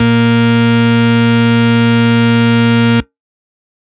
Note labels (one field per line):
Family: organ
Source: electronic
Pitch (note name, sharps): A#2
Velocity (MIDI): 127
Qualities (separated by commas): distorted